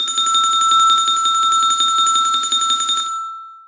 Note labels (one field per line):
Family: mallet percussion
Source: acoustic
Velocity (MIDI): 75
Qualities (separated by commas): long release, reverb